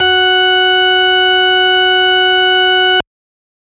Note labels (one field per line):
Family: organ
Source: electronic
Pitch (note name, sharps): F#4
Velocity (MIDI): 100